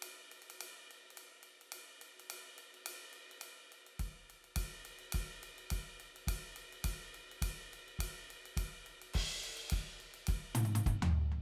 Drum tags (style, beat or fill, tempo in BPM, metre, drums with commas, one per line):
jazz
beat
105 BPM
4/4
ride, mid tom, floor tom, kick